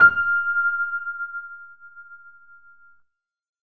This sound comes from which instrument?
electronic keyboard